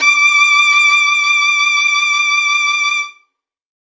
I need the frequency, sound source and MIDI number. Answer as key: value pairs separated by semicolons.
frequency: 1175 Hz; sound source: acoustic; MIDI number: 86